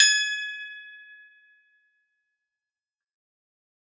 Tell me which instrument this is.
acoustic guitar